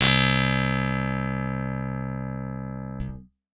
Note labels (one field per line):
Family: guitar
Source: electronic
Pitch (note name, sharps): C2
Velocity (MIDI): 127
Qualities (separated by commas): reverb